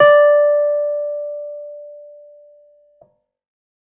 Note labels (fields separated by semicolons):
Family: keyboard; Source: electronic; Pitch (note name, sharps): D5; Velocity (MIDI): 75